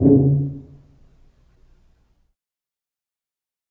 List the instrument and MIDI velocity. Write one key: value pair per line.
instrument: acoustic brass instrument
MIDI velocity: 25